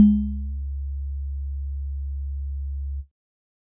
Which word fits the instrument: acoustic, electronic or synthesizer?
electronic